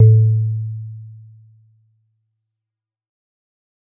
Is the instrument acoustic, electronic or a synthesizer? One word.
acoustic